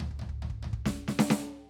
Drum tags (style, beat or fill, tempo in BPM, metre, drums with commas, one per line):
half-time rock
fill
140 BPM
4/4
snare, high tom, floor tom, kick